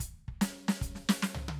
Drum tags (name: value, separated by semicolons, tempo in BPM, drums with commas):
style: punk; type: fill; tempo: 144 BPM; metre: 4/4; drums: closed hi-hat, snare, high tom, floor tom, kick